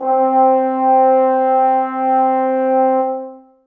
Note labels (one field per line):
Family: brass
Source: acoustic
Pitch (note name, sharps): C4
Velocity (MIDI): 75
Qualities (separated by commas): dark, reverb